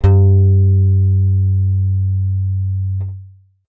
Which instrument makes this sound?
synthesizer bass